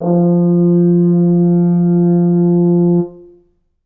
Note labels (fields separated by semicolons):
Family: brass; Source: acoustic; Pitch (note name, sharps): F3; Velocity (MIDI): 50; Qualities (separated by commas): dark, reverb